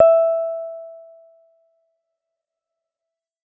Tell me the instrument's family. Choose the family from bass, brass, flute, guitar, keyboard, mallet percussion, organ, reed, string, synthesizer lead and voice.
keyboard